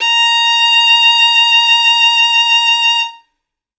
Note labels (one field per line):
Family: string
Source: acoustic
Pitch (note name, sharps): A#5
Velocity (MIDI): 75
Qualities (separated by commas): bright